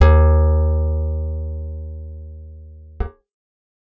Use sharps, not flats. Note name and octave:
D#2